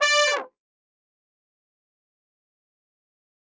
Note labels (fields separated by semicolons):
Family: brass; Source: acoustic; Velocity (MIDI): 75; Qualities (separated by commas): bright, fast decay, percussive, reverb